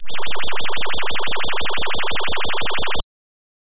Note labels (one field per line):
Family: voice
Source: synthesizer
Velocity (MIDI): 100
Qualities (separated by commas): bright